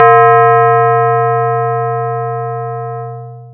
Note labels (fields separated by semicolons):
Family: mallet percussion; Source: acoustic; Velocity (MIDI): 75; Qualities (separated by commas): distorted, long release